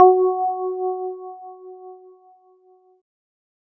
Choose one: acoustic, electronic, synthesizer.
electronic